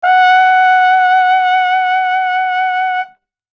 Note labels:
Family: brass; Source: acoustic; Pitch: F#5; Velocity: 100

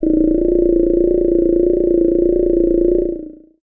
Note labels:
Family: voice; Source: synthesizer; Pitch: A#0; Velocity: 100

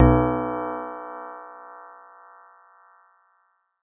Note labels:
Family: keyboard; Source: electronic; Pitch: B1; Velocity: 75

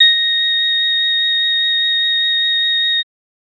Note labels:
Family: organ; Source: electronic; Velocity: 100; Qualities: bright, multiphonic

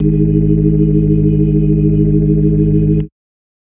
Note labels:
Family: organ; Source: electronic; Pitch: G#1; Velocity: 25

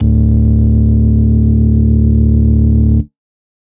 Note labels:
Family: organ; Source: electronic; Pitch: D1; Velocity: 127; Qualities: distorted

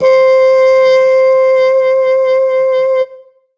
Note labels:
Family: brass; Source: acoustic; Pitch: C5; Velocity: 25

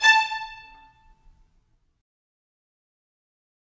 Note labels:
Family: string; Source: acoustic; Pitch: A5; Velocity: 50; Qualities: fast decay, percussive, reverb

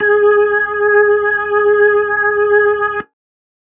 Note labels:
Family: organ; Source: electronic; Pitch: G#4; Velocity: 127

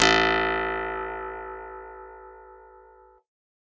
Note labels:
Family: guitar; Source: acoustic; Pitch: A1; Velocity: 75; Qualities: bright

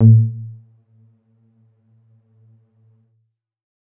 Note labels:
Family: keyboard; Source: electronic; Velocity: 100; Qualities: dark, percussive, reverb

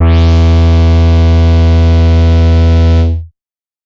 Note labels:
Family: bass; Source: synthesizer; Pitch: E2; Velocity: 75; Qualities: bright, distorted

